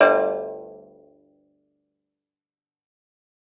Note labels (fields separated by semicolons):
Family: guitar; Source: acoustic; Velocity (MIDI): 50; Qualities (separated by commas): fast decay